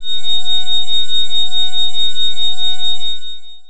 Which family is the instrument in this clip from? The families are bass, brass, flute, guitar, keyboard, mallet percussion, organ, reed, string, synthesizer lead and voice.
organ